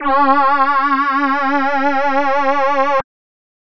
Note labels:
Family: voice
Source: synthesizer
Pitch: C#4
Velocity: 127

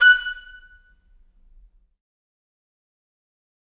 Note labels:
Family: reed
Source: acoustic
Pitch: F#6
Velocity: 100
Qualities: fast decay, percussive, reverb

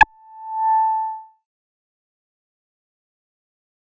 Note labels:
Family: bass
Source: synthesizer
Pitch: A5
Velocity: 127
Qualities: distorted, fast decay

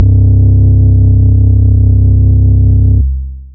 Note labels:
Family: bass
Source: synthesizer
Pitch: C1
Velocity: 100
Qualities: long release, multiphonic

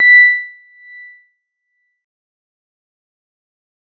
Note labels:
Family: mallet percussion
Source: electronic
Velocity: 75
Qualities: fast decay, percussive

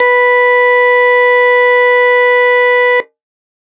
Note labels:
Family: organ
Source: electronic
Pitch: B4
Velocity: 127

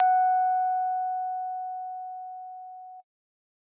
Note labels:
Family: keyboard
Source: acoustic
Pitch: F#5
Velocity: 75

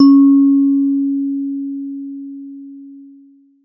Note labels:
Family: mallet percussion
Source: acoustic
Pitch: C#4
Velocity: 127

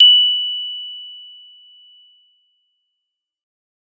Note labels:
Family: mallet percussion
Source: acoustic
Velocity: 75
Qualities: bright

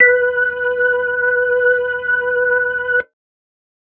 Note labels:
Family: organ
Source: electronic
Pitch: B4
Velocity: 75

